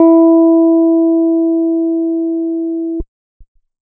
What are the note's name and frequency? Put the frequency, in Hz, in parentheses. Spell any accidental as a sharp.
E4 (329.6 Hz)